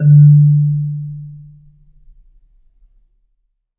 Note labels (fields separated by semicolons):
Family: mallet percussion; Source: acoustic; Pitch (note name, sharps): D3; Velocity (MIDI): 25; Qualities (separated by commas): dark, reverb